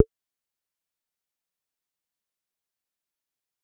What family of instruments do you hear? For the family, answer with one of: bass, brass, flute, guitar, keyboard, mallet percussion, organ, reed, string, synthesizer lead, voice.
bass